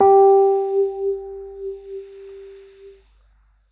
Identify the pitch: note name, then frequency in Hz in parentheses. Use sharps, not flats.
G4 (392 Hz)